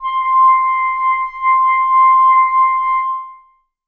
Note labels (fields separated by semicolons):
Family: reed; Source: acoustic; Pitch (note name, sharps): C6; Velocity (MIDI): 75; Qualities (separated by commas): reverb